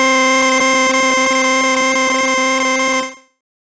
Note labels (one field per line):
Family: bass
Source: synthesizer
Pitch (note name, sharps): C4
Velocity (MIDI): 127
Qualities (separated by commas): bright, distorted, non-linear envelope